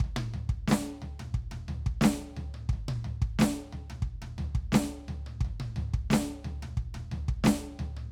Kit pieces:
snare, high tom, mid tom, floor tom and kick